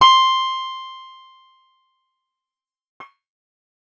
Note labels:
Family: guitar; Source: acoustic; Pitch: C6; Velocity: 25; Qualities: bright, distorted, fast decay

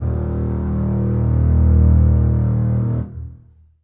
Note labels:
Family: string; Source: acoustic; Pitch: D#1; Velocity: 100; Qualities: long release, reverb

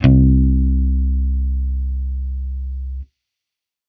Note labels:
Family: bass; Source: electronic; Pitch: C2; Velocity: 75

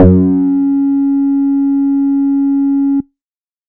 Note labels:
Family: bass; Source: synthesizer; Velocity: 50; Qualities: distorted

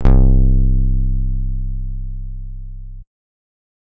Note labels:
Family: guitar; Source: electronic; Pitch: C1; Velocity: 50

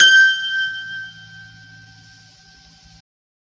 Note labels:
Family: keyboard; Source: electronic; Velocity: 127; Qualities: bright

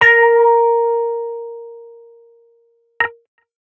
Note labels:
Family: guitar; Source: electronic; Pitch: A#4; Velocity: 25; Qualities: distorted

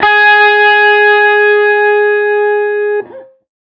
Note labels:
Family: guitar; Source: electronic; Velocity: 127; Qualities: distorted

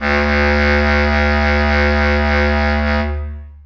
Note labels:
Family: reed; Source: acoustic; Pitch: D2; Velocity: 127; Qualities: long release, reverb

